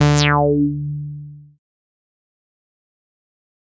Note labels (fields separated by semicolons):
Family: bass; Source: synthesizer; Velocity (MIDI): 127; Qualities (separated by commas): bright, distorted, fast decay